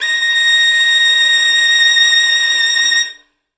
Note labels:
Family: string; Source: acoustic; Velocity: 25; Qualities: bright, reverb

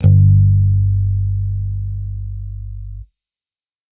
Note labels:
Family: bass; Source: electronic; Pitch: G1; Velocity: 50

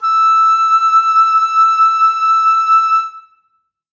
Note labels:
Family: flute; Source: acoustic; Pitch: E6; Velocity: 127; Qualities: reverb

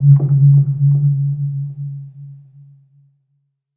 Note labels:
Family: synthesizer lead; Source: synthesizer; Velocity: 75; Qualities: dark, non-linear envelope, reverb

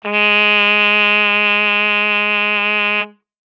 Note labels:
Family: brass; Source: acoustic; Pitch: G#3; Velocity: 127

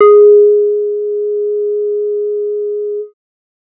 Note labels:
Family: bass; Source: synthesizer; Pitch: G#4; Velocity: 25

